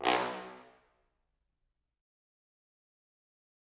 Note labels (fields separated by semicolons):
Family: brass; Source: acoustic; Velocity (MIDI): 127; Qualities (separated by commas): bright, fast decay, percussive, reverb